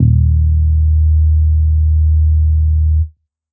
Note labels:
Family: bass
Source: synthesizer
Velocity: 75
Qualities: dark

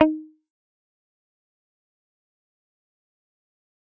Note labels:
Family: guitar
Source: electronic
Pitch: D#4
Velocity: 75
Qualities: fast decay, percussive

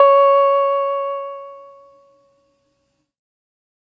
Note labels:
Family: keyboard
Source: electronic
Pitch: C#5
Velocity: 25

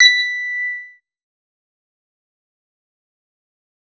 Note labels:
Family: bass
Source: synthesizer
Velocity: 25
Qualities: distorted, fast decay

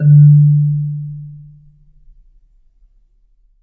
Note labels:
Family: mallet percussion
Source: acoustic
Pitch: D3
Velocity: 25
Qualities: dark, reverb

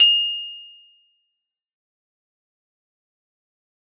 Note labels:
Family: guitar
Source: acoustic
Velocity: 100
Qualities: bright, fast decay, percussive, reverb

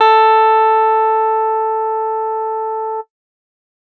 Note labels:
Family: guitar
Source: electronic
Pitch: A4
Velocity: 75

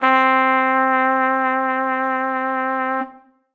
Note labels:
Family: brass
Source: acoustic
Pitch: C4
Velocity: 75

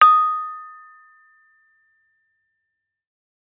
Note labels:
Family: mallet percussion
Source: acoustic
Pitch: D#6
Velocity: 50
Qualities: percussive

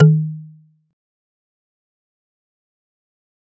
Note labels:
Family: mallet percussion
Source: acoustic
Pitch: D#3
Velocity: 25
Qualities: fast decay, percussive

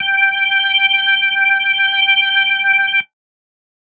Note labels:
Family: keyboard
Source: electronic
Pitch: G5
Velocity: 100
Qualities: distorted

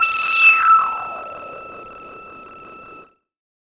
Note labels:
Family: bass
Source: synthesizer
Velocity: 25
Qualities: non-linear envelope

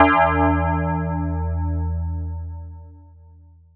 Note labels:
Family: mallet percussion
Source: electronic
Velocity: 127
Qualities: long release

